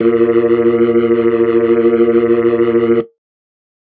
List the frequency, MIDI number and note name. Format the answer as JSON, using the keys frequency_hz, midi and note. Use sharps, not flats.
{"frequency_hz": 116.5, "midi": 46, "note": "A#2"}